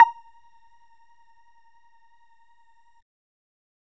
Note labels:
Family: bass; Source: synthesizer; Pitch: A#5; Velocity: 25; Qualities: percussive

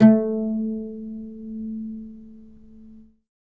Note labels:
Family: guitar; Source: acoustic; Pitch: A3; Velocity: 25; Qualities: reverb

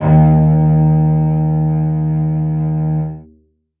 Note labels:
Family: string; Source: acoustic; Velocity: 127; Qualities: reverb

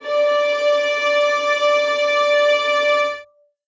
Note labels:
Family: string; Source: acoustic; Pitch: D5; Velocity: 25; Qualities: reverb

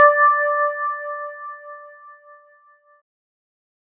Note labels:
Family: keyboard; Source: electronic; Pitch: D5; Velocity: 100

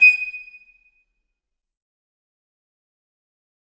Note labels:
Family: flute; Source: acoustic; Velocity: 50; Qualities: bright, fast decay, percussive, reverb

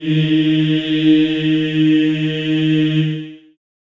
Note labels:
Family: voice; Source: acoustic; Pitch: D#3; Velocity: 100; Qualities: reverb

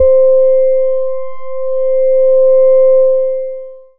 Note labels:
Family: bass; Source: synthesizer; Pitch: C5; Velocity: 25; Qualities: long release

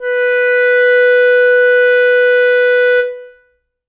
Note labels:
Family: reed; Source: acoustic; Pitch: B4; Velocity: 100; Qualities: reverb

